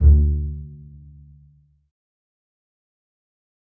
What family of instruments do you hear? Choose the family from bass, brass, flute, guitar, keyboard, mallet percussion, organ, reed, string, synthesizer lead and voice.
string